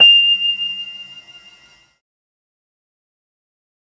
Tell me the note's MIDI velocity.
50